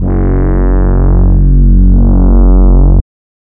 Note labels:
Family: reed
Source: synthesizer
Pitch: F#1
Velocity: 50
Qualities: distorted, non-linear envelope

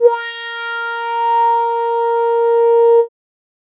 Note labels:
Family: keyboard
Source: synthesizer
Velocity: 127

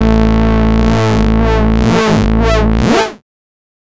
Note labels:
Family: bass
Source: synthesizer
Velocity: 75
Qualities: distorted, non-linear envelope

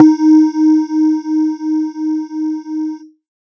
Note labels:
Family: synthesizer lead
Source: synthesizer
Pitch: D#4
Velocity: 100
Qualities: distorted

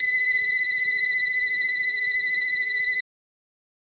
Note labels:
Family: reed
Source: electronic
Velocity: 127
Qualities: reverb

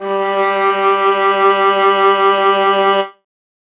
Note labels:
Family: string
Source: acoustic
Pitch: G3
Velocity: 25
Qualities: reverb

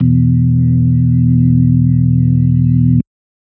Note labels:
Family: organ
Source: electronic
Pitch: E1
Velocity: 25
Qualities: dark

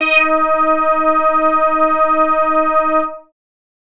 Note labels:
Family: bass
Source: synthesizer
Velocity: 75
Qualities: distorted

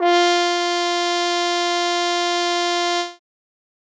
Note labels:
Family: brass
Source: acoustic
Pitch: F4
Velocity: 127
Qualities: bright

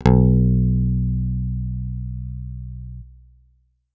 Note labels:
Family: guitar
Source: electronic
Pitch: B1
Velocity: 100

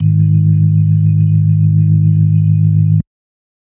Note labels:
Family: organ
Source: electronic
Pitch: G#1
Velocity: 127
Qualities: dark

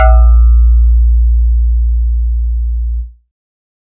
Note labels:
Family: synthesizer lead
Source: synthesizer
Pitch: A#1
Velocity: 100

